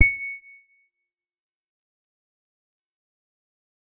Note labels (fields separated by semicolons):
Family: guitar; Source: electronic; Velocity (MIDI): 25; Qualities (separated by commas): distorted, fast decay, percussive